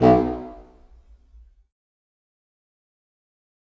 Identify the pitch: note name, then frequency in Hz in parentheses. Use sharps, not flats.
B1 (61.74 Hz)